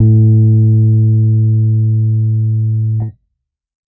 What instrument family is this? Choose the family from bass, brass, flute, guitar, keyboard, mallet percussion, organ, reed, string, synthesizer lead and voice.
keyboard